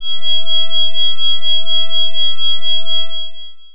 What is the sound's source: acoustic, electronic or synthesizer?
electronic